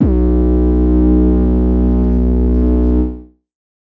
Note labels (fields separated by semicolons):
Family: synthesizer lead; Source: synthesizer; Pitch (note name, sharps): B1; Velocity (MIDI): 25; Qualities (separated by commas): distorted, multiphonic, non-linear envelope